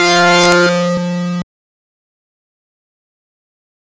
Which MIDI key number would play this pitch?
53